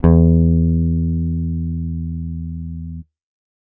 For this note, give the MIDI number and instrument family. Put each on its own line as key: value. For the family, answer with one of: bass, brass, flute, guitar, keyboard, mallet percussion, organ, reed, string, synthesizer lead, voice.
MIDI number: 40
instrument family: bass